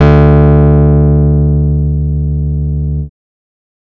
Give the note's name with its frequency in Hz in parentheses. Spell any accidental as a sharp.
D2 (73.42 Hz)